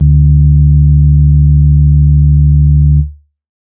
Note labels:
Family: organ; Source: electronic; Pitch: D2; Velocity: 100; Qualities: dark

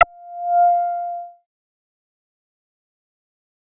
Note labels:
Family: bass; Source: synthesizer; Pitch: F5; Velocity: 127; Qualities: fast decay

